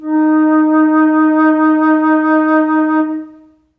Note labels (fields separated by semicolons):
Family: flute; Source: acoustic; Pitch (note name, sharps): D#4; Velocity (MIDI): 50; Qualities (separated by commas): long release, reverb